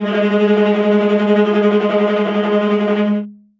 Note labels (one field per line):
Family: string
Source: acoustic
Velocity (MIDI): 127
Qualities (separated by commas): non-linear envelope, reverb